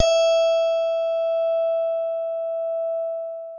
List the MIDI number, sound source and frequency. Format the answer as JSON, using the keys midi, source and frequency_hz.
{"midi": 76, "source": "synthesizer", "frequency_hz": 659.3}